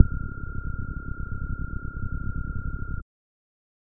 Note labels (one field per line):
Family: bass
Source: synthesizer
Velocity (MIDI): 75